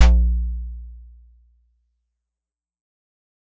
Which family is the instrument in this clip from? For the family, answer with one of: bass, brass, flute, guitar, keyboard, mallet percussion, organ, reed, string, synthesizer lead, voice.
keyboard